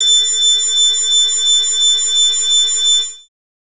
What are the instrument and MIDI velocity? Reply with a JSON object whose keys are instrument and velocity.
{"instrument": "synthesizer bass", "velocity": 75}